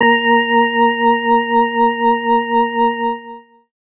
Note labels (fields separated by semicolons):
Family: organ; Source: electronic; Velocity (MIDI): 127; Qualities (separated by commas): distorted